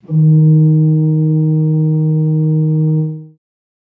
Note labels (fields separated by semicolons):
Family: organ; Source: acoustic; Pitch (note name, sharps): D#3; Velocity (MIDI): 127; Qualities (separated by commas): reverb